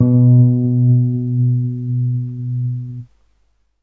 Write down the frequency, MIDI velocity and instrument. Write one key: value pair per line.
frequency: 123.5 Hz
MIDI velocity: 50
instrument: electronic keyboard